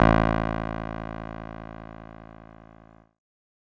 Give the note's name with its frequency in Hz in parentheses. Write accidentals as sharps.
A1 (55 Hz)